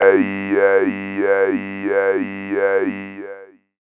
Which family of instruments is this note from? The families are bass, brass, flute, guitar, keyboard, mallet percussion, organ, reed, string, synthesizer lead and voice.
voice